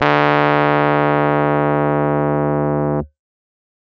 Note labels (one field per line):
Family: keyboard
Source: electronic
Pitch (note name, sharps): D2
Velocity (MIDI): 127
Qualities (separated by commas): distorted